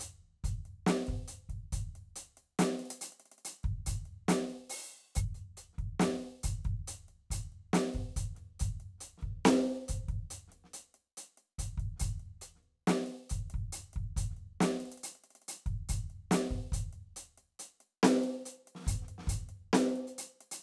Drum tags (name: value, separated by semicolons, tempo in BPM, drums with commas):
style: hip-hop; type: beat; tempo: 140 BPM; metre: 4/4; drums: closed hi-hat, open hi-hat, hi-hat pedal, snare, kick